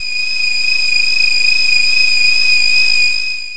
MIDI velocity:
50